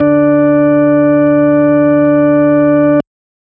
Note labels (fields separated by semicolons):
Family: organ; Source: electronic; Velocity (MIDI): 100